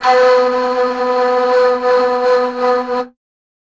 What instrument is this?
acoustic flute